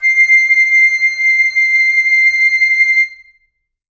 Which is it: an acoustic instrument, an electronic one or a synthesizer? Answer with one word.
acoustic